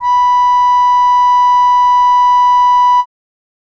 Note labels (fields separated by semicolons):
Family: reed; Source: acoustic; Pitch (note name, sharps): B5; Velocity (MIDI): 25